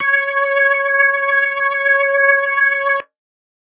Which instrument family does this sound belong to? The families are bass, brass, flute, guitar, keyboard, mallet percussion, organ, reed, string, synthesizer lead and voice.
organ